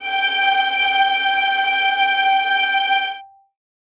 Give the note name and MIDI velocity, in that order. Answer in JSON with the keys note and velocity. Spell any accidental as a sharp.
{"note": "G5", "velocity": 50}